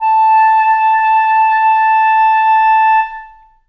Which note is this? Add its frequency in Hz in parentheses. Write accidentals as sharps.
A5 (880 Hz)